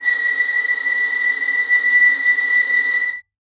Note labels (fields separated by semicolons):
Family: string; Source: acoustic; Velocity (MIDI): 75; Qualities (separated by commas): non-linear envelope, reverb